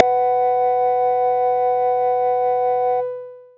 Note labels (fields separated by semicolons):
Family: bass; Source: synthesizer; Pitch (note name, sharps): B3; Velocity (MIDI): 100; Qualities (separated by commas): long release, multiphonic